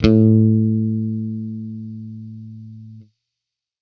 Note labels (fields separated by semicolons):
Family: bass; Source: electronic; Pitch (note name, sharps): A2; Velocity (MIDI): 100; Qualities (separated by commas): distorted